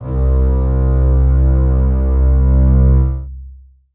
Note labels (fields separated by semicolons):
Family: string; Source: acoustic; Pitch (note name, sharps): C2; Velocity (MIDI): 100; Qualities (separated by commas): long release, reverb